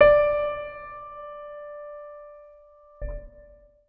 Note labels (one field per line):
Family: organ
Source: electronic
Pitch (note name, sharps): D5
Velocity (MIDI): 50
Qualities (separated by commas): reverb